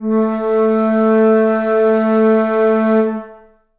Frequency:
220 Hz